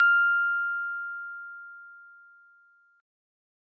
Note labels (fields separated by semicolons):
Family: keyboard; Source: acoustic; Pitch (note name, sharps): F6; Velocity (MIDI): 75